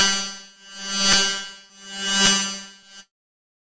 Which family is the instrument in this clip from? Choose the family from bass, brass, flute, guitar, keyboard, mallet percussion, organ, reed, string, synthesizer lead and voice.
guitar